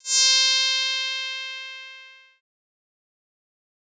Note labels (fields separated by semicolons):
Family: bass; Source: synthesizer; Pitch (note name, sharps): C5; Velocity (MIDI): 75; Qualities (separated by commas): bright, distorted, fast decay